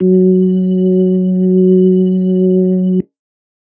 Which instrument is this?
electronic organ